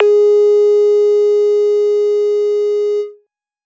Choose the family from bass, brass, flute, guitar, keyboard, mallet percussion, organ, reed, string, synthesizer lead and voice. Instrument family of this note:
bass